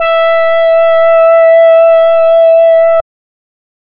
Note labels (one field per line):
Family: reed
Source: synthesizer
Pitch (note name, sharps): E5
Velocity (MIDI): 50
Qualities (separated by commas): distorted, non-linear envelope